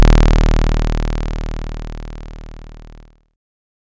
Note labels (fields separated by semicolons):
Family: bass; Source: synthesizer; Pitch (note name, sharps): D#1; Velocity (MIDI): 25; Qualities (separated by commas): bright, distorted